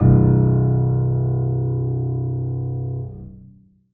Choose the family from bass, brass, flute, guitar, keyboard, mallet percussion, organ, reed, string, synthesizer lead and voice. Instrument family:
keyboard